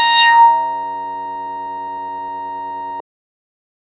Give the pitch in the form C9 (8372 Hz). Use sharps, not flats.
A#5 (932.3 Hz)